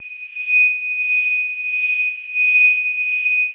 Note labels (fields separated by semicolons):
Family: keyboard; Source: electronic; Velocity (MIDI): 25; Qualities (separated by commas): bright, long release